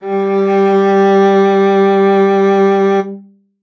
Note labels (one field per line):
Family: string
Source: acoustic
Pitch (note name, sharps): G3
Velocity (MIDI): 100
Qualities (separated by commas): reverb